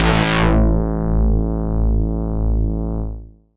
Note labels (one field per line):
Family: bass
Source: synthesizer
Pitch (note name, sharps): A1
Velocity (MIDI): 127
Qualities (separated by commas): bright, distorted, tempo-synced